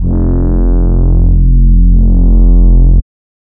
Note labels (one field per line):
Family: reed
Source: synthesizer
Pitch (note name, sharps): F1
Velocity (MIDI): 25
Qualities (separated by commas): distorted, non-linear envelope